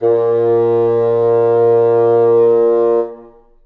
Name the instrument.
acoustic reed instrument